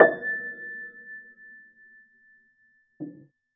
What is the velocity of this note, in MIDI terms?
50